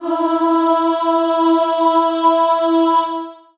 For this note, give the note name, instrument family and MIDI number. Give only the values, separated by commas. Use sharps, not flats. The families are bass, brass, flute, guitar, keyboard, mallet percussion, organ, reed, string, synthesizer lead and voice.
E4, voice, 64